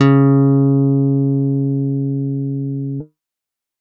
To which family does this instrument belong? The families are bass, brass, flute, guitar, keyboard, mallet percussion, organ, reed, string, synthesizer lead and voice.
guitar